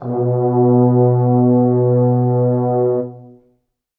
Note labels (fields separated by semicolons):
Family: brass; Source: acoustic; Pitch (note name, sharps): B2; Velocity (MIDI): 50; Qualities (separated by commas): dark, reverb